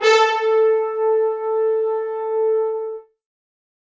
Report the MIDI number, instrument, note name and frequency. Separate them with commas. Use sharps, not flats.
69, acoustic brass instrument, A4, 440 Hz